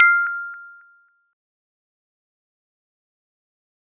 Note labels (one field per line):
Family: mallet percussion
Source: acoustic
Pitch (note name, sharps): F6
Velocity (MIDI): 50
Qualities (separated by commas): fast decay, percussive